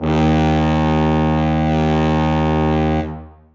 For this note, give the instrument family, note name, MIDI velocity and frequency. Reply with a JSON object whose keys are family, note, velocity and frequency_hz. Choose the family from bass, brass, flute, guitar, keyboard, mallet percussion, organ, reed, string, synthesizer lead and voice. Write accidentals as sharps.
{"family": "brass", "note": "D#2", "velocity": 127, "frequency_hz": 77.78}